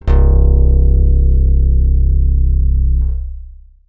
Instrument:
synthesizer bass